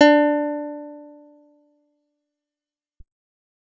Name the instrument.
acoustic guitar